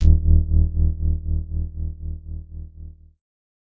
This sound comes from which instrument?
electronic keyboard